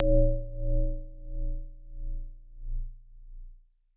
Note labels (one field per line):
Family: mallet percussion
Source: acoustic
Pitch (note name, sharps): A#0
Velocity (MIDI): 127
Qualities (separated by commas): long release, non-linear envelope